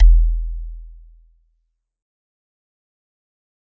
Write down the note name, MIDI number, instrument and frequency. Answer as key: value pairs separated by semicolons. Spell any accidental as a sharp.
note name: E1; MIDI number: 28; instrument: acoustic mallet percussion instrument; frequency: 41.2 Hz